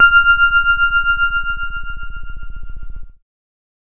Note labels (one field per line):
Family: keyboard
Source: electronic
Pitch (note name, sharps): F6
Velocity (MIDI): 100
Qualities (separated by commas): dark